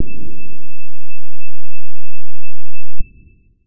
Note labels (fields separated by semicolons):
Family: guitar; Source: electronic; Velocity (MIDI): 100; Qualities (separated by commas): dark, distorted